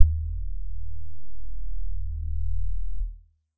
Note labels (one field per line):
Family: keyboard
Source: electronic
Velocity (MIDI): 25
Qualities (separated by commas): dark